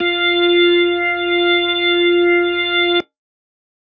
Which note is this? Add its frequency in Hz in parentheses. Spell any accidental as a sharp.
F4 (349.2 Hz)